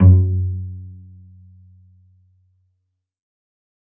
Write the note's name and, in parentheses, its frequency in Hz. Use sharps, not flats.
F#2 (92.5 Hz)